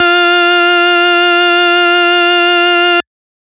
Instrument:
electronic organ